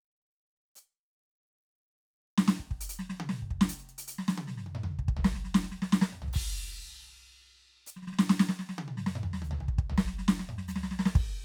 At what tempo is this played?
75 BPM